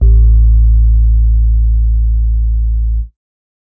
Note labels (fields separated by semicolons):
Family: keyboard; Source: electronic; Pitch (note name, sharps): A1; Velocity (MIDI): 25; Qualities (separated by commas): dark